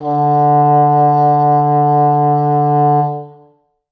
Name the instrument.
acoustic reed instrument